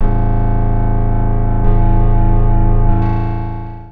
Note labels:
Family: guitar; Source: acoustic; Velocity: 100; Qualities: reverb

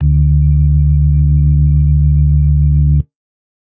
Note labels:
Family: organ; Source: electronic; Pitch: D2; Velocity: 100; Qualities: dark

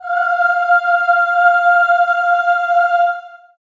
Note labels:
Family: voice; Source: acoustic; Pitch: F5; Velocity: 100; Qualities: reverb

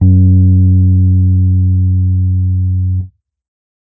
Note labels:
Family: keyboard; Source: electronic; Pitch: F#2; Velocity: 50; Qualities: dark

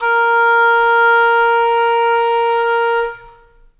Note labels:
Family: reed; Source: acoustic; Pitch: A#4; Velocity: 25; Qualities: long release, reverb

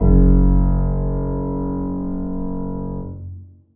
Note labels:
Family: keyboard; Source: acoustic; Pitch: F#1; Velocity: 50; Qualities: long release, reverb

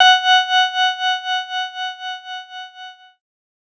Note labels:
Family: keyboard; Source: electronic; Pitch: F#5; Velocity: 100

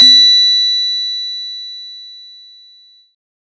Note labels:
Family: bass; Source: synthesizer; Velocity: 100

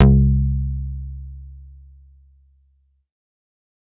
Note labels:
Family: bass; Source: synthesizer; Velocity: 127; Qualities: distorted

